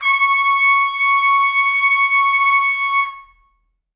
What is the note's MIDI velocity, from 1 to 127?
50